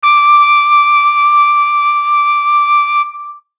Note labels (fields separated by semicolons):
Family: brass; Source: acoustic; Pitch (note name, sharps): D6; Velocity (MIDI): 50